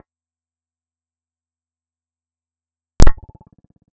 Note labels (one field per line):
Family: bass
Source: synthesizer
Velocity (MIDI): 75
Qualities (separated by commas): percussive, reverb